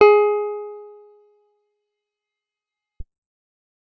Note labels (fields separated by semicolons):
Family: guitar; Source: acoustic; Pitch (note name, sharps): G#4; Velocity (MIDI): 50; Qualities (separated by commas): fast decay